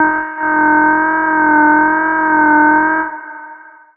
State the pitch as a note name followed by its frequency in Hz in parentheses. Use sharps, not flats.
D#4 (311.1 Hz)